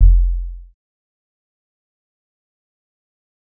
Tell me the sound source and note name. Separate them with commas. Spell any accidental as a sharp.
synthesizer, F1